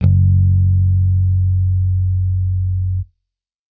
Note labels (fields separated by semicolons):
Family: bass; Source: electronic; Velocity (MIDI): 100